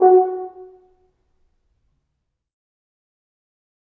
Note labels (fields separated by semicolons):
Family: brass; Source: acoustic; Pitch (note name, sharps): F#4; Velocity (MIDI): 25; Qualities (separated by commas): fast decay, percussive, reverb